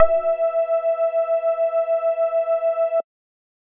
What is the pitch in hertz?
659.3 Hz